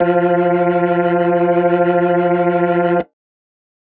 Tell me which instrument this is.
electronic organ